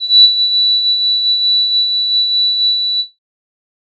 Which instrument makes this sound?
synthesizer flute